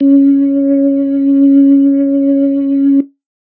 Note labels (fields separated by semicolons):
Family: organ; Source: electronic; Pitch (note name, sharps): C#4; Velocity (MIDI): 75; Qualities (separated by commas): dark